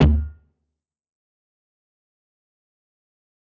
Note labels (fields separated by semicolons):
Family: guitar; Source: electronic; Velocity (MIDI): 25; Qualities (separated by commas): distorted, fast decay, percussive